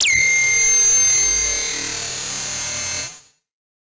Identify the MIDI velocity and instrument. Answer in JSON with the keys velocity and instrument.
{"velocity": 25, "instrument": "synthesizer lead"}